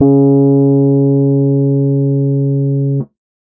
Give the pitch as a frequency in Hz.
138.6 Hz